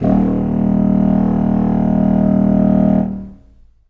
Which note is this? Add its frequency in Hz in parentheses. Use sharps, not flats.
D#1 (38.89 Hz)